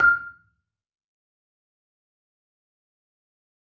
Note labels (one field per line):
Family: mallet percussion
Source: acoustic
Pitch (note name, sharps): F6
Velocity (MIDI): 100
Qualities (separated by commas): fast decay, percussive, reverb